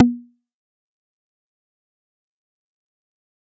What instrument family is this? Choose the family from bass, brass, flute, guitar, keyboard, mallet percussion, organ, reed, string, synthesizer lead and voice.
bass